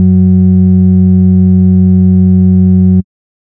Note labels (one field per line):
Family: bass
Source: synthesizer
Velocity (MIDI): 25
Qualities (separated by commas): dark, distorted